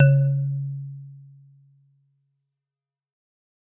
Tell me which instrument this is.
acoustic mallet percussion instrument